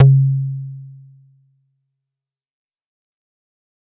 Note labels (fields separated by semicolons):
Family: bass; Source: synthesizer; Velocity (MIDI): 50; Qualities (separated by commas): fast decay